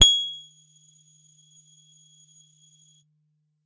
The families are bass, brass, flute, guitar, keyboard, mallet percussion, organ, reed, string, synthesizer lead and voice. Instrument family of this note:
guitar